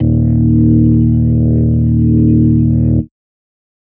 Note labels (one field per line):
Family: organ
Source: electronic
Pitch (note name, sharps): D#1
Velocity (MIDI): 75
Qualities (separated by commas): distorted